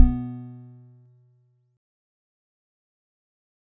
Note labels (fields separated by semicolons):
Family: mallet percussion; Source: acoustic; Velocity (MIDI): 25; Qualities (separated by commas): fast decay, percussive